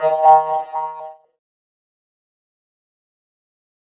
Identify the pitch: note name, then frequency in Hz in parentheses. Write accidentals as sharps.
D#3 (155.6 Hz)